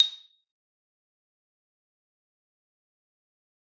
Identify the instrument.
acoustic mallet percussion instrument